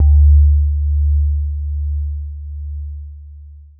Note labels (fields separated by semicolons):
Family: keyboard; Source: electronic; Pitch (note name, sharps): D2; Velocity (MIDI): 127; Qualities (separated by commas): dark, long release